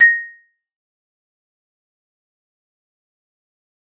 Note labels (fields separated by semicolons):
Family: mallet percussion; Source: acoustic; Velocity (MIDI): 127; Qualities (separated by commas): fast decay, percussive